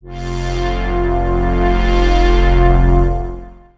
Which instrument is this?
synthesizer lead